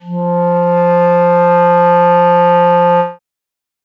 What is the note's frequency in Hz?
174.6 Hz